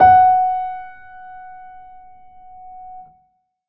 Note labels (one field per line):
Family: keyboard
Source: acoustic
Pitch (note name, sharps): F#5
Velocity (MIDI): 50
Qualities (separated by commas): reverb